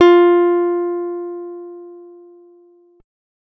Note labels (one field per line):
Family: guitar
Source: acoustic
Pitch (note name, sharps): F4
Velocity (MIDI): 50